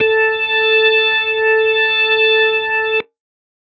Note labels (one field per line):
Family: organ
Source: electronic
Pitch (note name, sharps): A4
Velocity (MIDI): 100